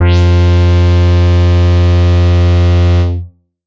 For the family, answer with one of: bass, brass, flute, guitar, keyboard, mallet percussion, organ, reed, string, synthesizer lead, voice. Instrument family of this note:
bass